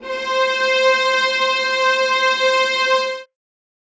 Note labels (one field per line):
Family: string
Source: acoustic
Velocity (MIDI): 100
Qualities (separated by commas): reverb